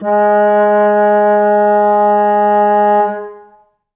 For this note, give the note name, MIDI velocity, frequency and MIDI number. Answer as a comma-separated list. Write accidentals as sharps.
G#3, 127, 207.7 Hz, 56